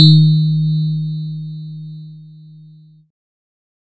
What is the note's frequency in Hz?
155.6 Hz